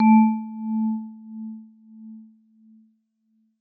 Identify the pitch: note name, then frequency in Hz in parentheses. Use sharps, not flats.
A3 (220 Hz)